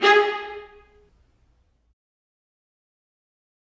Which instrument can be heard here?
acoustic string instrument